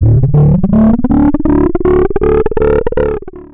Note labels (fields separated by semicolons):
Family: bass; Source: synthesizer; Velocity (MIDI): 25; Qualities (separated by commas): distorted, long release, multiphonic, tempo-synced